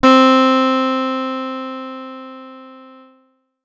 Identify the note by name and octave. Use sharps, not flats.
C4